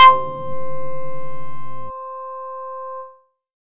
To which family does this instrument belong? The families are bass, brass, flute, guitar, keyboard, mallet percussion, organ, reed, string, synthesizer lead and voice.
bass